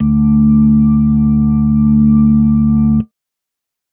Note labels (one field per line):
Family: organ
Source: electronic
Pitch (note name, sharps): D2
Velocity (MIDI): 25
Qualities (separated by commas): dark